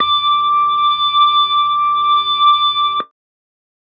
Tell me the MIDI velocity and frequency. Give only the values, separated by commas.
25, 1175 Hz